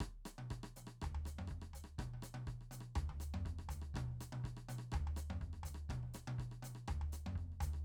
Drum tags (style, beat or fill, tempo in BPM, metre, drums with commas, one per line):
Latin
beat
122 BPM
4/4
hi-hat pedal, cross-stick, high tom, mid tom, floor tom, kick